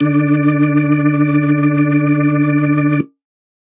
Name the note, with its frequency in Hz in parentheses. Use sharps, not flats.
D3 (146.8 Hz)